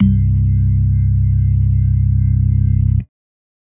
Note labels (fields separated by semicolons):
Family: organ; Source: electronic; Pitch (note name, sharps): C1; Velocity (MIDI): 100; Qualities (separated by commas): dark